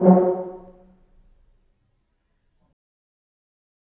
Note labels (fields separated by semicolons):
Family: brass; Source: acoustic; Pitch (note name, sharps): F#3; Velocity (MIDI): 25; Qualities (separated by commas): dark, percussive, reverb